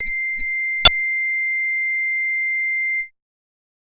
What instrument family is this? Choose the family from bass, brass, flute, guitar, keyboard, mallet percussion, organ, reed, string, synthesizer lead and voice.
bass